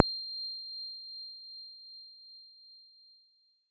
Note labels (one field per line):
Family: guitar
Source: electronic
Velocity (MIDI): 100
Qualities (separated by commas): bright, reverb